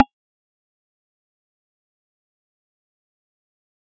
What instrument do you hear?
acoustic mallet percussion instrument